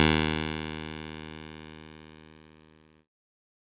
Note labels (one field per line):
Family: keyboard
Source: electronic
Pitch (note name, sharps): D#2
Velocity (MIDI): 50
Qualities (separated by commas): bright, distorted